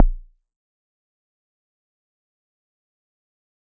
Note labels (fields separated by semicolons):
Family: mallet percussion; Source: acoustic; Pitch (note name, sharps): A#0; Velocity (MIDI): 100; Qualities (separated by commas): fast decay, percussive